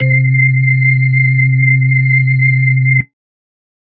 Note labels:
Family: organ; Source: electronic; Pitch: C3; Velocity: 75

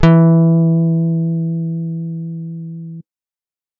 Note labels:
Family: guitar; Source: electronic; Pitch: E3; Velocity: 50

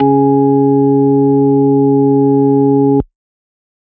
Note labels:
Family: organ; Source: electronic; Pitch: C#3; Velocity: 100

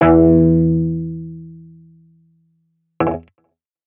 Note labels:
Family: guitar; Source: electronic; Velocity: 25; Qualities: distorted

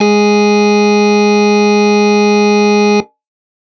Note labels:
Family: organ; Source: electronic; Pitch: G#3; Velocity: 127; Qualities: distorted

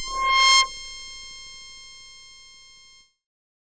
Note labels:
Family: keyboard; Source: synthesizer; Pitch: C6; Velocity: 25; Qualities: bright, distorted

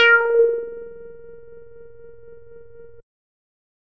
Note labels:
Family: bass; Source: synthesizer; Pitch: A#4; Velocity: 127

